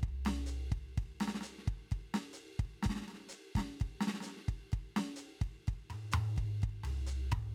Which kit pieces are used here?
ride, hi-hat pedal, snare, mid tom, floor tom and kick